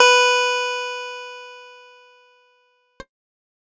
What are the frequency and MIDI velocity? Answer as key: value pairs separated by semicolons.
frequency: 493.9 Hz; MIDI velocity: 50